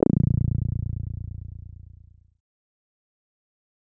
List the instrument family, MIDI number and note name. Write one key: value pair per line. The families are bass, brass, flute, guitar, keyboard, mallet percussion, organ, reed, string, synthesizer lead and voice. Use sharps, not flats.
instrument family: synthesizer lead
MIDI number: 22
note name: A#0